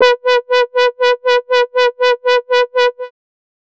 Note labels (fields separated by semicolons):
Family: bass; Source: synthesizer; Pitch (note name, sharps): B4; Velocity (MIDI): 25; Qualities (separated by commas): bright, distorted, tempo-synced